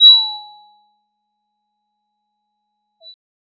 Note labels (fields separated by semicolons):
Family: bass; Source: synthesizer; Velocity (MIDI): 75; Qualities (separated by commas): bright, percussive